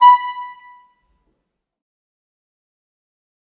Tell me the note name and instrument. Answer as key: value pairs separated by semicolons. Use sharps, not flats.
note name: B5; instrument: acoustic reed instrument